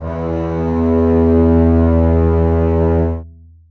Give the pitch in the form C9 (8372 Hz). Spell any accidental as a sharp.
E2 (82.41 Hz)